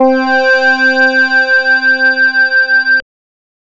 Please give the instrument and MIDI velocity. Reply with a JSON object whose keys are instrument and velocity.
{"instrument": "synthesizer bass", "velocity": 127}